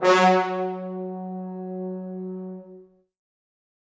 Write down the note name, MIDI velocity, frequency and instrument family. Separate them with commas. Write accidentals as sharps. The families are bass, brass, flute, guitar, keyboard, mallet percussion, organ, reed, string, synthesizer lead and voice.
F#3, 25, 185 Hz, brass